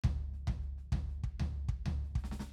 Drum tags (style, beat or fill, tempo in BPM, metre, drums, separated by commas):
Brazilian baião, fill, 95 BPM, 4/4, snare, floor tom, kick